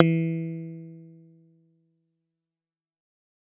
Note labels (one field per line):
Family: bass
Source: synthesizer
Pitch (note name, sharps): E3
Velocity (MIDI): 75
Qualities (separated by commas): fast decay